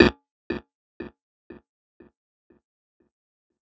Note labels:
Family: keyboard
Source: electronic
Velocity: 25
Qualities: fast decay

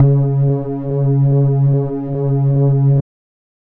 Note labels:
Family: bass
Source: synthesizer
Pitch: C#3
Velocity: 127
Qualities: dark

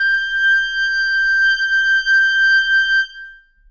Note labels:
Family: reed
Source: acoustic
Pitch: G6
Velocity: 25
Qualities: reverb

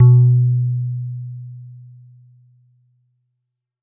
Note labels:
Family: guitar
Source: synthesizer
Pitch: B2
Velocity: 50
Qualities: dark

